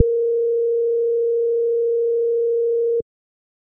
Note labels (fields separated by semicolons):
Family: bass; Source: synthesizer; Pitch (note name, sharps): A#4; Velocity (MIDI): 127; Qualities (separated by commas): dark